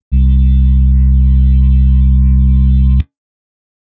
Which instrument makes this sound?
electronic organ